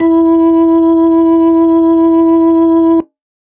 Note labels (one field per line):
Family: organ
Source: electronic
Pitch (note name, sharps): E4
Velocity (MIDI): 25